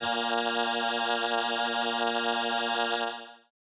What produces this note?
synthesizer keyboard